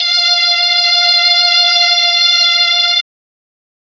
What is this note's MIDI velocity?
127